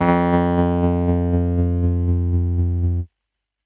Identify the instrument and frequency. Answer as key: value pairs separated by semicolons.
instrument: electronic keyboard; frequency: 87.31 Hz